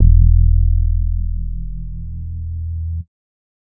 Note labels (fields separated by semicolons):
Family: bass; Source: synthesizer; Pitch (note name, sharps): E1; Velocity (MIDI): 25; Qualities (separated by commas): dark, distorted